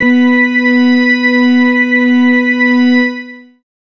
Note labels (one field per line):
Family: organ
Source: electronic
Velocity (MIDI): 50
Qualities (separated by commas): long release, reverb